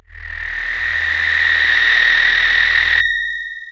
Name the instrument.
synthesizer voice